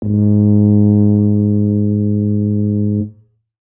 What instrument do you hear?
acoustic brass instrument